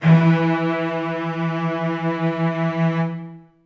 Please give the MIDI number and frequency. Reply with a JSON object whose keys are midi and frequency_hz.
{"midi": 52, "frequency_hz": 164.8}